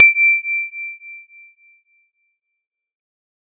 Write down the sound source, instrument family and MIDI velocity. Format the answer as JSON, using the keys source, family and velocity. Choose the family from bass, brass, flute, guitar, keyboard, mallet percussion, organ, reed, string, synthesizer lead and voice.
{"source": "synthesizer", "family": "guitar", "velocity": 50}